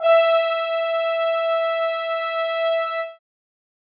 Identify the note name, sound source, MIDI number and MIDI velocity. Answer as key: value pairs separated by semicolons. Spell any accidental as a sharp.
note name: E5; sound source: acoustic; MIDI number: 76; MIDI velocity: 127